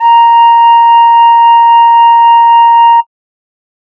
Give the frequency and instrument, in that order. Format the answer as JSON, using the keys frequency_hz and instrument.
{"frequency_hz": 932.3, "instrument": "synthesizer flute"}